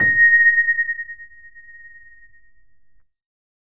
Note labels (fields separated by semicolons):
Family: keyboard; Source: electronic; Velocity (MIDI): 25